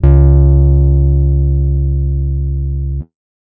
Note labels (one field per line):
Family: guitar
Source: acoustic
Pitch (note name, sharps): C#2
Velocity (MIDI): 50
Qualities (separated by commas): dark